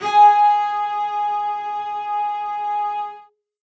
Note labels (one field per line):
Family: string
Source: acoustic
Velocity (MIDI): 127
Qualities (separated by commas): reverb